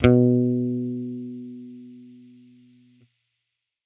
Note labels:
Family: bass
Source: electronic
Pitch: B2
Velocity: 25

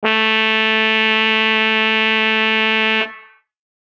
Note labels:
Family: brass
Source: acoustic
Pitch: A3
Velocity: 127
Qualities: bright

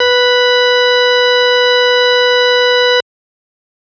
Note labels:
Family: organ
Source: electronic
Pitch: B4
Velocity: 50

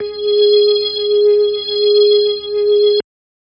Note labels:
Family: organ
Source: electronic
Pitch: G#4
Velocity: 75

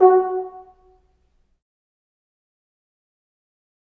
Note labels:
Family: brass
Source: acoustic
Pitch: F#4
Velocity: 25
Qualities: fast decay, percussive, reverb

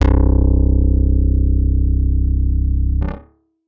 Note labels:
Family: guitar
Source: electronic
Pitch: C1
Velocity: 127

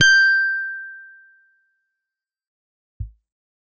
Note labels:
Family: guitar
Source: electronic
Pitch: G6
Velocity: 25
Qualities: bright, distorted, fast decay

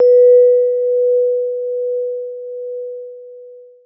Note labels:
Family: keyboard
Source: electronic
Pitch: B4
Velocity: 127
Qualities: long release

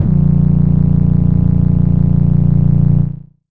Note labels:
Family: synthesizer lead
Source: synthesizer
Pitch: A#0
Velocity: 25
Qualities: distorted, multiphonic, non-linear envelope

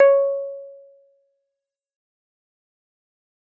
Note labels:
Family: keyboard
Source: electronic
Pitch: C#5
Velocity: 50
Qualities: fast decay

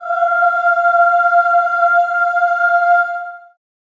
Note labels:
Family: voice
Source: acoustic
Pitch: F5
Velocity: 25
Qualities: long release, reverb

